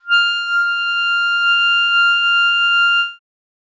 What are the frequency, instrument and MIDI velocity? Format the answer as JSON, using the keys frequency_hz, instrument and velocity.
{"frequency_hz": 1397, "instrument": "acoustic reed instrument", "velocity": 75}